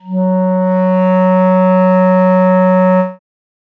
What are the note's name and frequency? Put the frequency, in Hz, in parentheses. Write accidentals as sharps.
F#3 (185 Hz)